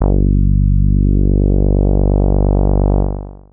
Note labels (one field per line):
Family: bass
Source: synthesizer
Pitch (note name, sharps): G1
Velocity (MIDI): 75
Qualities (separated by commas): distorted, long release